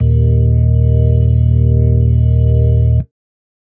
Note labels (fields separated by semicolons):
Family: organ; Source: electronic; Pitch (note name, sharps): D#1; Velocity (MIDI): 50; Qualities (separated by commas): dark